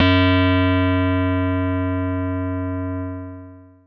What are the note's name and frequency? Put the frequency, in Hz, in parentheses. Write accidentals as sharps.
F#2 (92.5 Hz)